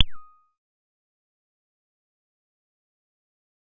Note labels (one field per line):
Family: bass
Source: synthesizer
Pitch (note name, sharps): D#6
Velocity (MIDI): 25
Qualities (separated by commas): fast decay, percussive